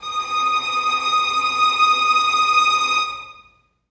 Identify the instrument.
acoustic string instrument